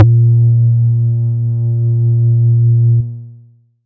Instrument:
synthesizer bass